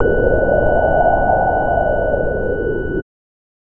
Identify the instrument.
synthesizer bass